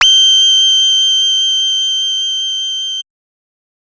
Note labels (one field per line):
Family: bass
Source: synthesizer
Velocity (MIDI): 100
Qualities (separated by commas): bright, distorted